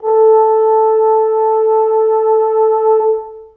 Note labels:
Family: brass; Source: acoustic; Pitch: A4; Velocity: 25; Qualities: long release, reverb

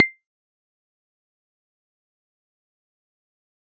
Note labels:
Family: guitar; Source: electronic; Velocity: 25; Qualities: fast decay, percussive

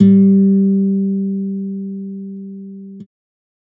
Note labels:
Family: guitar; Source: electronic; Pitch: G3; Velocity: 50

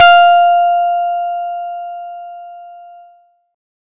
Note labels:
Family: guitar; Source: acoustic; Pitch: F5; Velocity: 75

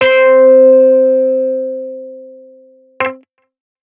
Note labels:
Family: guitar; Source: electronic; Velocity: 127; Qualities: distorted

